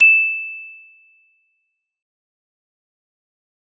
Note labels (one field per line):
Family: mallet percussion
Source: acoustic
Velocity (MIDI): 127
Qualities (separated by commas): bright, fast decay